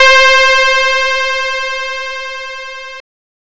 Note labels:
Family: guitar; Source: synthesizer; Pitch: C5; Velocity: 50; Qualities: bright, distorted

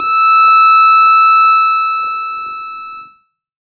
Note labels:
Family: keyboard; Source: electronic; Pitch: E6; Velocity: 25; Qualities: bright, distorted, multiphonic

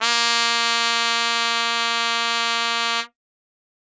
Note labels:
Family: brass; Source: acoustic; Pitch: A#3; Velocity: 127; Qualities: bright

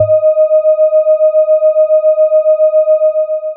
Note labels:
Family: bass; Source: synthesizer; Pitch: D#5; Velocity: 50; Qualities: long release

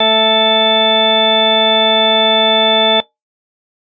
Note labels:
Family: organ; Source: electronic; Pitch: A3; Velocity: 75

